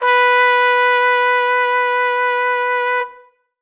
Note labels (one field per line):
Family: brass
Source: acoustic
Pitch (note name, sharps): B4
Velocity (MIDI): 75